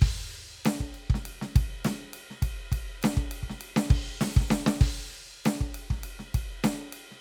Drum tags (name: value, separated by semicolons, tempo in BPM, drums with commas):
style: Latin funk; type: beat; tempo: 100 BPM; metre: 4/4; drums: crash, ride, open hi-hat, hi-hat pedal, snare, kick